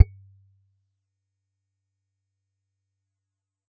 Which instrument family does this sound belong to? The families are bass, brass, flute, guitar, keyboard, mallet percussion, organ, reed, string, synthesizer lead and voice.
guitar